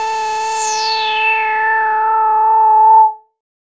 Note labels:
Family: bass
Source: synthesizer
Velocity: 50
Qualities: bright, distorted, non-linear envelope

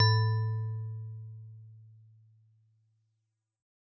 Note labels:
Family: mallet percussion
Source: acoustic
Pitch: A2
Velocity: 127

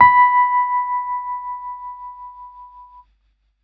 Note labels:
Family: keyboard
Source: electronic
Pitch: B5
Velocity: 75

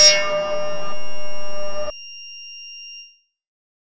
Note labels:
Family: bass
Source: synthesizer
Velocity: 100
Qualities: bright, distorted

